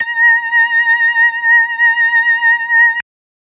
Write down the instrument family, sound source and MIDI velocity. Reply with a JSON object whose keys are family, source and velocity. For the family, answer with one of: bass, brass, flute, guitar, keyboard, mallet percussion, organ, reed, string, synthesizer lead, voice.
{"family": "organ", "source": "electronic", "velocity": 25}